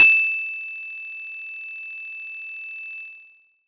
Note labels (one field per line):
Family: mallet percussion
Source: acoustic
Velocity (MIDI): 127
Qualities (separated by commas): bright, distorted